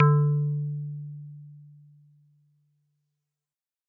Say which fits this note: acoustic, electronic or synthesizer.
synthesizer